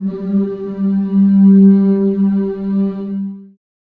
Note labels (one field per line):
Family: voice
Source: acoustic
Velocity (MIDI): 25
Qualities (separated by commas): dark, long release, reverb